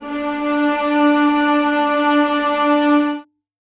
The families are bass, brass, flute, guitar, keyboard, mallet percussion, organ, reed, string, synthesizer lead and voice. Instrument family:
string